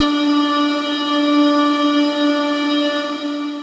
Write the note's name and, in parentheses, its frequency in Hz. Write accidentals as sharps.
D4 (293.7 Hz)